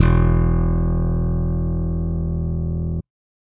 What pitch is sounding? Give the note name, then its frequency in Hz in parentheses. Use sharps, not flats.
E1 (41.2 Hz)